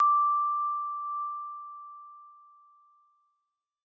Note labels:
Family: keyboard; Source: electronic; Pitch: D6; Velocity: 75; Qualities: bright

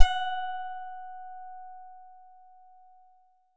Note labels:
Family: guitar; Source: synthesizer; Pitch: F#5; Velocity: 75

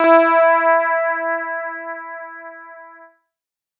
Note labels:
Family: guitar; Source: electronic; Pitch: E4; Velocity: 127

